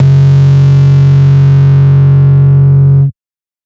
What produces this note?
synthesizer bass